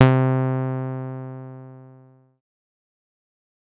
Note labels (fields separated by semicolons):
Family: bass; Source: synthesizer; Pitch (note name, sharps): C3; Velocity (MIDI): 25; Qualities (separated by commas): distorted, fast decay